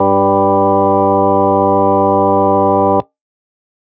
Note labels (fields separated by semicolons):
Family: organ; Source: electronic; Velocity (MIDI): 75